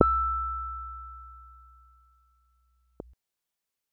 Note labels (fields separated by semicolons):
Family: keyboard; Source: electronic; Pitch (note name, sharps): E6; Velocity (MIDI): 50; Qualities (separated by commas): dark